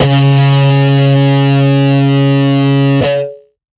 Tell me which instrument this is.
electronic guitar